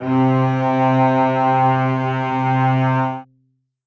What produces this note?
acoustic string instrument